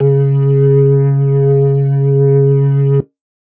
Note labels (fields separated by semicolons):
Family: organ; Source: electronic; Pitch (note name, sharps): C#3; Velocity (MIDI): 127; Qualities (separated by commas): distorted